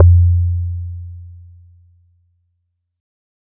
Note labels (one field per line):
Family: mallet percussion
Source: acoustic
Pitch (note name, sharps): F2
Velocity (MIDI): 50